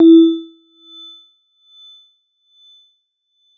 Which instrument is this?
electronic mallet percussion instrument